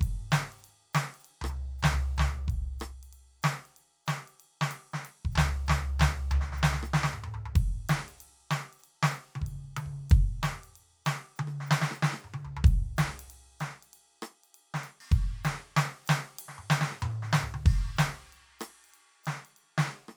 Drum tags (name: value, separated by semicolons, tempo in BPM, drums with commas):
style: rock; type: beat; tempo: 95 BPM; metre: 4/4; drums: crash, ride, hi-hat pedal, snare, cross-stick, high tom, mid tom, floor tom, kick